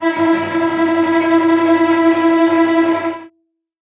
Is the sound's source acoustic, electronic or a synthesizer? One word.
acoustic